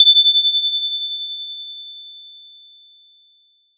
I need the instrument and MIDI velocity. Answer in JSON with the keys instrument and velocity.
{"instrument": "acoustic mallet percussion instrument", "velocity": 50}